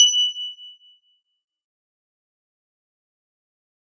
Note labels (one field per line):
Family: guitar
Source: synthesizer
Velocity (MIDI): 127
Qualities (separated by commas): bright, fast decay